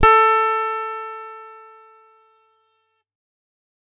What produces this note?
electronic guitar